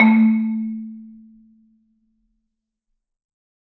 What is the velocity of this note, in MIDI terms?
75